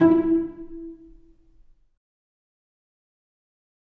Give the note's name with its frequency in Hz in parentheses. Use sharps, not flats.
E4 (329.6 Hz)